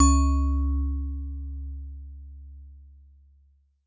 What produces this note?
acoustic mallet percussion instrument